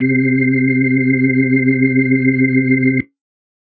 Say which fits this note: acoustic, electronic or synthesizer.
electronic